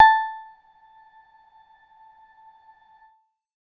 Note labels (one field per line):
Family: keyboard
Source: electronic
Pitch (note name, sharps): A5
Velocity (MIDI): 127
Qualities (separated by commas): percussive, reverb